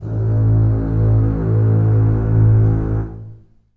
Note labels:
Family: string; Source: acoustic; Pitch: A1; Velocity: 50; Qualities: reverb

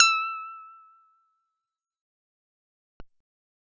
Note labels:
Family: bass; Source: synthesizer; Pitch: E6; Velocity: 127; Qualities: bright, fast decay, percussive

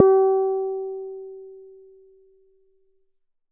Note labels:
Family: bass; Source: synthesizer; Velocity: 127

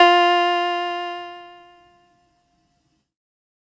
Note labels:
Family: keyboard; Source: electronic; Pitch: F4; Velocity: 100; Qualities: distorted

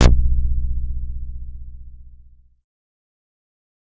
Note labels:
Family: bass; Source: synthesizer; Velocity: 50; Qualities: distorted, fast decay

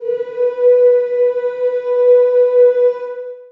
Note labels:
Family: voice; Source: acoustic; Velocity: 100; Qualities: long release, reverb

